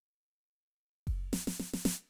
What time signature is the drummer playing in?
4/4